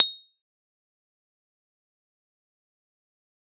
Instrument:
acoustic mallet percussion instrument